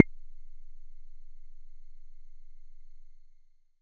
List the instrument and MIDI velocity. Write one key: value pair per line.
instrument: synthesizer bass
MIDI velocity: 50